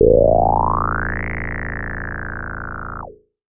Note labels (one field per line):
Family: bass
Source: synthesizer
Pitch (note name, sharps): A0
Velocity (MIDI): 50